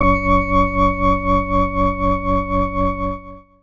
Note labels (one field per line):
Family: organ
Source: electronic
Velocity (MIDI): 127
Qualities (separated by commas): distorted